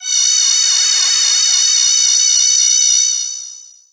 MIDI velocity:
127